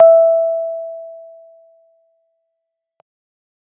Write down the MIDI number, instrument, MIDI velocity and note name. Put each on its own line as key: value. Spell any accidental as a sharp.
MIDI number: 76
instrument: electronic keyboard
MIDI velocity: 25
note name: E5